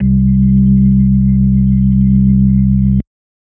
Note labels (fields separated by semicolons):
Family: organ; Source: electronic; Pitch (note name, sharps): C2; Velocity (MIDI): 50; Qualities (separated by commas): dark